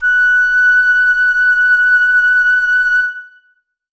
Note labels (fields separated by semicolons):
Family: flute; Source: acoustic; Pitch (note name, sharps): F#6; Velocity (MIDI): 75; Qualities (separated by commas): reverb